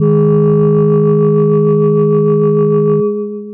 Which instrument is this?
electronic mallet percussion instrument